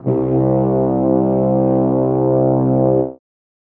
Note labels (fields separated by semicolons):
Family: brass; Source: acoustic; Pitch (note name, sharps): C2; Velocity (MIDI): 25; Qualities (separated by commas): reverb